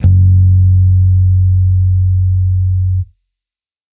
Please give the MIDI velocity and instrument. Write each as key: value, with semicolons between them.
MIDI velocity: 75; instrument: electronic bass